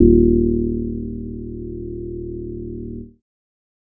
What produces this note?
synthesizer bass